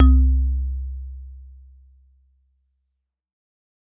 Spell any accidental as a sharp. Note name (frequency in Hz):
C2 (65.41 Hz)